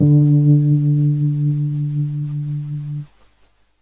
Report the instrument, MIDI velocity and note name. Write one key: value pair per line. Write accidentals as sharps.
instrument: electronic keyboard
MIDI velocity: 25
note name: D3